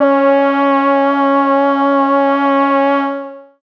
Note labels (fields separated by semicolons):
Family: voice; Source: synthesizer; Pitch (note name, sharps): C#4; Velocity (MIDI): 127; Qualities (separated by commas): long release